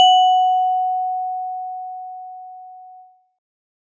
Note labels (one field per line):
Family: mallet percussion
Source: acoustic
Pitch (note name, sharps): F#5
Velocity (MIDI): 100